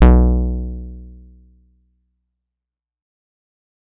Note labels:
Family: guitar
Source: electronic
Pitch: B1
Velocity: 100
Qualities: fast decay

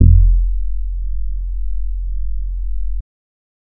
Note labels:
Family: bass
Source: synthesizer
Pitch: F1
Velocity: 50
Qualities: dark

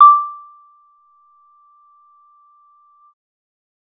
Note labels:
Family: bass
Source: synthesizer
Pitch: D6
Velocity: 25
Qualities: percussive

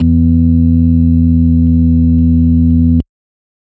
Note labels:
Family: organ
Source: electronic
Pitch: E2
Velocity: 50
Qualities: dark

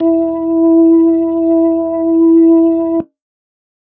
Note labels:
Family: organ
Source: electronic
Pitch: E4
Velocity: 127

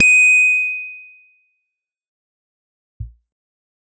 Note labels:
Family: guitar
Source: electronic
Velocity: 100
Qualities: bright, distorted, fast decay

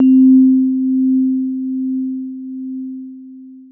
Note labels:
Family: keyboard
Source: electronic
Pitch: C4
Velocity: 127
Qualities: dark, long release

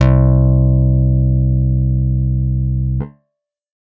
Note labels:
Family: guitar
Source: electronic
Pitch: C2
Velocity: 75

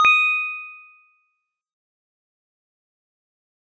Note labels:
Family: mallet percussion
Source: acoustic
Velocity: 100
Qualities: fast decay, multiphonic

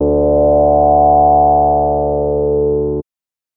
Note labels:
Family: bass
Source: synthesizer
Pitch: D2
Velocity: 127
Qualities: distorted

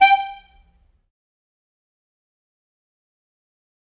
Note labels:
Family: reed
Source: acoustic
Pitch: G5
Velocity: 100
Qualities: fast decay, percussive, reverb

